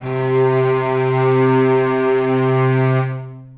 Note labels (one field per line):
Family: string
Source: acoustic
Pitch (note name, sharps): C3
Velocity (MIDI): 75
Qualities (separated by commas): long release, reverb